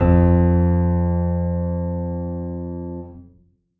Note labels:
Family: keyboard; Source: acoustic; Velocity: 100; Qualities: reverb

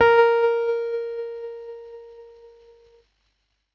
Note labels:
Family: keyboard; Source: electronic; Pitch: A#4; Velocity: 75; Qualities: distorted, tempo-synced

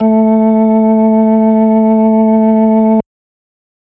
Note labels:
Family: organ; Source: electronic; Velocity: 75

